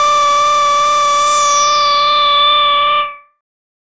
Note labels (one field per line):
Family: bass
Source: synthesizer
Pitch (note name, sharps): D5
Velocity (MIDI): 75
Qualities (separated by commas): bright, distorted, non-linear envelope